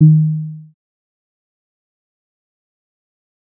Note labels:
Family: bass; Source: synthesizer; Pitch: D#3; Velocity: 25; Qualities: dark, fast decay, percussive

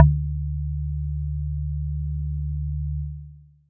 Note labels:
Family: mallet percussion; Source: acoustic; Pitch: D2; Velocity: 75; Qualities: dark

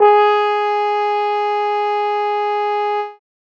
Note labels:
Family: brass; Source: acoustic; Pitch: G#4; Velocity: 100

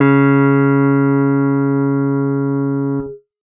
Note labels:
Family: guitar; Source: electronic; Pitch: C#3; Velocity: 75; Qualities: reverb

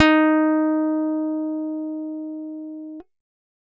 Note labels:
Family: guitar; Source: acoustic; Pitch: D#4; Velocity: 100

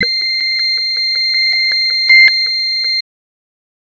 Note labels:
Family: bass; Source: synthesizer; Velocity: 100; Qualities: bright, tempo-synced

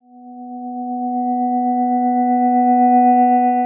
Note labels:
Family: guitar; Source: electronic; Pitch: B3; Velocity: 25; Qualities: dark, long release

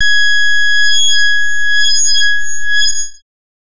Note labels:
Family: bass; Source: synthesizer; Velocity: 100; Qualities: bright, distorted, non-linear envelope

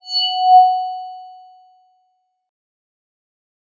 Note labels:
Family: mallet percussion; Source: electronic; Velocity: 75; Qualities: bright, fast decay

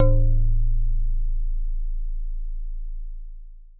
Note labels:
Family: mallet percussion; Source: acoustic; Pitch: A0; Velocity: 25; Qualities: long release

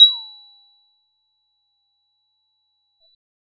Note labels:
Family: bass; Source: synthesizer; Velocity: 50; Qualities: bright, percussive

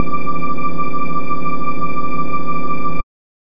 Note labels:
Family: bass; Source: synthesizer; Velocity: 100

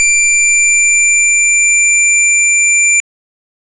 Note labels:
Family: organ; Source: electronic; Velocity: 50; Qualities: bright

